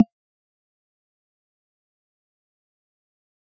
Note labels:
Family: mallet percussion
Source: electronic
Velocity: 25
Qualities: fast decay, percussive

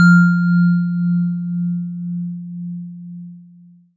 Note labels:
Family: mallet percussion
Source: acoustic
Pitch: F3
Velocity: 25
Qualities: long release

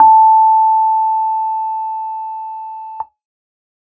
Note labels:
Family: keyboard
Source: electronic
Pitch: A5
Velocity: 25

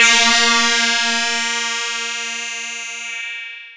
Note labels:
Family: mallet percussion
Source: electronic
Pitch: A#3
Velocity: 127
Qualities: bright, distorted, long release, non-linear envelope

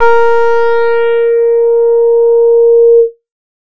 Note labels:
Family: bass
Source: synthesizer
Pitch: A#4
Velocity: 50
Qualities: distorted

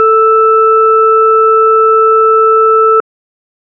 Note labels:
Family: organ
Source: electronic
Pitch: A4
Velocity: 25

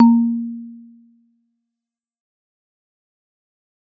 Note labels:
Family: mallet percussion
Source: acoustic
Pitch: A#3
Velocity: 75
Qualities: dark, fast decay

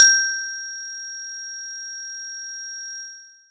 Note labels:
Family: mallet percussion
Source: acoustic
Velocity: 25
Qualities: bright, distorted

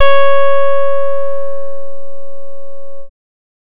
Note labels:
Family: bass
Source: synthesizer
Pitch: C#5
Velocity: 75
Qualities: distorted

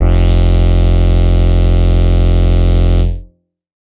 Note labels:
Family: bass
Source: synthesizer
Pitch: F1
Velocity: 25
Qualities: distorted

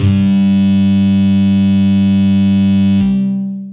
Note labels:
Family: guitar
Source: electronic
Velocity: 75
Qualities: bright, distorted, long release

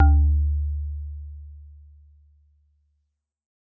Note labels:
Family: mallet percussion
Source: acoustic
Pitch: D2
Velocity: 100

